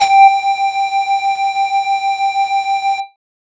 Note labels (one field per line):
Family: flute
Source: synthesizer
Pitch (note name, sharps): G5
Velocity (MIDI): 75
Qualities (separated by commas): distorted